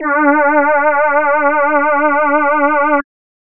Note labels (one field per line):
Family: voice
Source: synthesizer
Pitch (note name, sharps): D4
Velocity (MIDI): 50